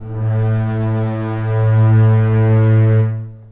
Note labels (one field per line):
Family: string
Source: acoustic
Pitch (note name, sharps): A2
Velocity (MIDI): 50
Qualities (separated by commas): long release, reverb